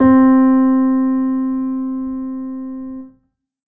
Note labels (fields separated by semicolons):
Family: keyboard; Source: acoustic; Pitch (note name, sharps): C4; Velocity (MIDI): 50; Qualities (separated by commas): reverb